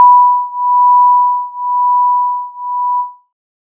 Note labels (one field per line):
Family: synthesizer lead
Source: synthesizer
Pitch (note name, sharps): B5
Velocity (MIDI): 75